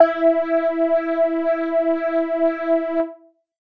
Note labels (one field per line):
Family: keyboard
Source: electronic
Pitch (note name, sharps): E4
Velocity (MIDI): 100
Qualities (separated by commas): distorted